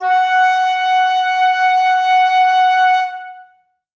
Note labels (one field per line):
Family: flute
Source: acoustic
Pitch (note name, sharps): F#5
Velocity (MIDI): 100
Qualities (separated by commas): long release, reverb